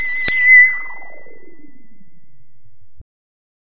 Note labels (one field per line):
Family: bass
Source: synthesizer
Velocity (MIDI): 127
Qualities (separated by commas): bright, distorted